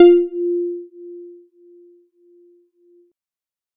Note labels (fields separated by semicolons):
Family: keyboard; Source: electronic; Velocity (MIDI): 50